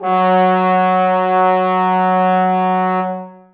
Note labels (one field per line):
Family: brass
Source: acoustic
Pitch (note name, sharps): F#3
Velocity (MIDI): 100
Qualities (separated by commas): dark, reverb